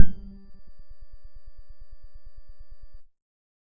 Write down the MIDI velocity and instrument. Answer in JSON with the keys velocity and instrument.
{"velocity": 25, "instrument": "synthesizer bass"}